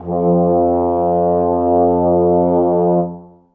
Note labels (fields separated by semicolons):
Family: brass; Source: acoustic; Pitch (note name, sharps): F2; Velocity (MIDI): 25; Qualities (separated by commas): dark, reverb